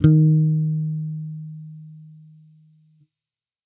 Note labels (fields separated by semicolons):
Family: bass; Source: electronic; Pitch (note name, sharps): D#3; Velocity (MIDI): 25